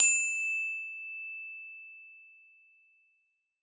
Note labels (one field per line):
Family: mallet percussion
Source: acoustic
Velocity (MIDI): 25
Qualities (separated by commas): bright, reverb